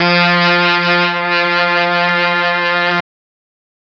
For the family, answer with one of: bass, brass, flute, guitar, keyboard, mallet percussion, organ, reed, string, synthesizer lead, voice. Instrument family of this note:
brass